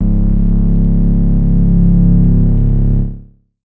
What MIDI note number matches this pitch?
25